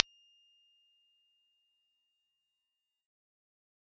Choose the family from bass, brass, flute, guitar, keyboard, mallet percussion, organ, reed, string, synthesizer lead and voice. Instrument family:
bass